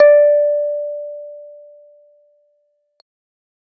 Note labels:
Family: keyboard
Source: electronic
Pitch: D5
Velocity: 75

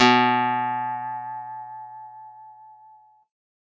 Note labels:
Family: guitar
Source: acoustic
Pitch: B2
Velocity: 75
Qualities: bright

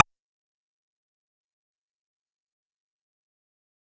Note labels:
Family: bass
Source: synthesizer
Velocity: 100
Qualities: distorted, fast decay, percussive

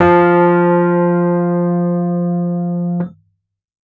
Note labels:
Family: keyboard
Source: electronic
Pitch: F3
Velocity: 127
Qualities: dark

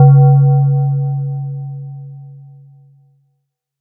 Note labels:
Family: mallet percussion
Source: electronic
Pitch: C#3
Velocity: 50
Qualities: multiphonic

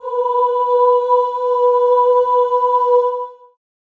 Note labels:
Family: voice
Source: acoustic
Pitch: B4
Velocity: 75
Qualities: long release, reverb

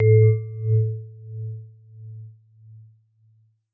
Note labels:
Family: mallet percussion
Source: acoustic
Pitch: A2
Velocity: 75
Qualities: non-linear envelope

